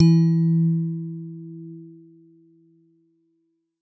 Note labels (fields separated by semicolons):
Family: mallet percussion; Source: acoustic; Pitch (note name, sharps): E3; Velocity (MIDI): 75